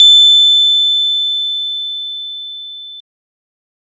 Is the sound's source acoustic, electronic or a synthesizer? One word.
electronic